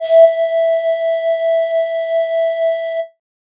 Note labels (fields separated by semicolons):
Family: flute; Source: synthesizer; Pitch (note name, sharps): E5; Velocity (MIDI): 50; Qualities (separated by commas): distorted